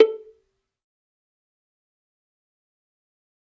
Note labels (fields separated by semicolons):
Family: string; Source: acoustic; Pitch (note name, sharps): A4; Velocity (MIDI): 50; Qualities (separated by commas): fast decay, percussive, reverb